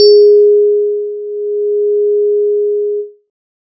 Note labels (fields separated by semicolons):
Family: synthesizer lead; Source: synthesizer; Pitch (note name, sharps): G#4; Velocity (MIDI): 127